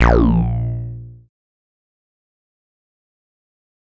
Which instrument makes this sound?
synthesizer bass